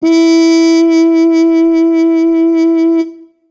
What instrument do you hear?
acoustic brass instrument